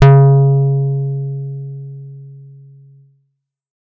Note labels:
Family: guitar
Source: electronic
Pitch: C#3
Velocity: 50

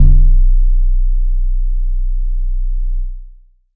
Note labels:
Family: mallet percussion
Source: acoustic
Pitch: B0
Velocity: 75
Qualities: long release

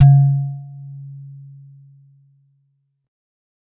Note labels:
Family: mallet percussion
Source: acoustic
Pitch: C#3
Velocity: 50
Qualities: dark, non-linear envelope

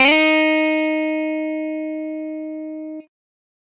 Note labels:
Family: guitar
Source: electronic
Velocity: 127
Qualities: distorted

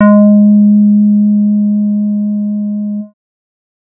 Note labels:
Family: bass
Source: synthesizer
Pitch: G#3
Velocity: 75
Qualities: dark

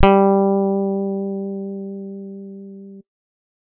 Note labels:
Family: guitar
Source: electronic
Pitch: G3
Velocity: 75

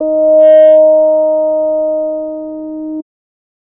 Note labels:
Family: bass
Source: synthesizer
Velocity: 75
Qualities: distorted

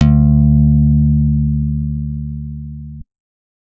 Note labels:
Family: guitar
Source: acoustic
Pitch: D2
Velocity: 127

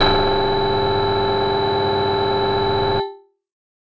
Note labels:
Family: keyboard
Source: electronic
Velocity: 50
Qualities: distorted

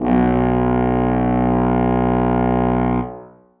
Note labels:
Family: brass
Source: acoustic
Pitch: B1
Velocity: 100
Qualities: reverb

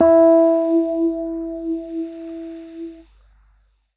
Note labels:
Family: keyboard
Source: electronic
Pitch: E4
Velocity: 50

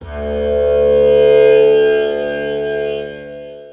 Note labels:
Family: guitar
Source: acoustic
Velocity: 25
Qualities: bright, long release, reverb

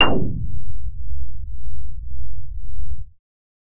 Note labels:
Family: bass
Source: synthesizer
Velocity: 50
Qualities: distorted

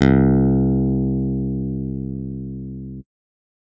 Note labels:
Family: keyboard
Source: electronic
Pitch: C2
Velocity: 127

